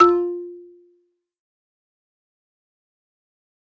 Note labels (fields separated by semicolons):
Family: mallet percussion; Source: acoustic; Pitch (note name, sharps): F4; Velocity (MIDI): 75; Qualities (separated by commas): fast decay, percussive, reverb